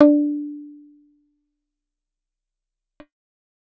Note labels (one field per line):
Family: guitar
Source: acoustic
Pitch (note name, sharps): D4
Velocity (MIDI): 50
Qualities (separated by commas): dark, fast decay